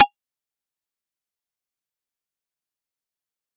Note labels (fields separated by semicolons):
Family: mallet percussion; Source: acoustic; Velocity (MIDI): 127; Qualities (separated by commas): fast decay, percussive